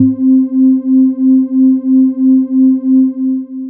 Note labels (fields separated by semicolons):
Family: bass; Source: synthesizer; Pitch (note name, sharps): C4; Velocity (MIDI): 50; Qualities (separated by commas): long release